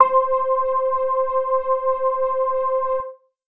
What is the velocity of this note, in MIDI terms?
75